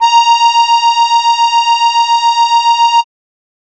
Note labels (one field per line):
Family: keyboard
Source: acoustic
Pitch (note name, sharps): A#5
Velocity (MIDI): 100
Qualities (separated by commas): bright